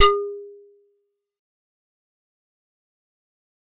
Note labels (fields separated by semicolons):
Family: keyboard; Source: acoustic; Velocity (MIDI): 75; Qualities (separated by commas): fast decay, percussive